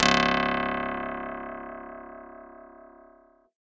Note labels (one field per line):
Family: guitar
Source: acoustic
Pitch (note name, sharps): C#1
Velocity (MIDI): 100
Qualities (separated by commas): bright